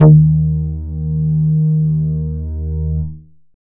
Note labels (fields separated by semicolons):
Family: bass; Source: synthesizer; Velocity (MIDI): 50; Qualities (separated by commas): distorted